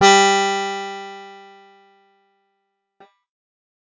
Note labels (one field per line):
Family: guitar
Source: acoustic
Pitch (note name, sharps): G3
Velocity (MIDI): 127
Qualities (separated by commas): bright, distorted